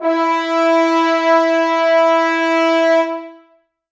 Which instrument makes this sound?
acoustic brass instrument